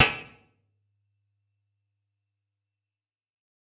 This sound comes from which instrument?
electronic guitar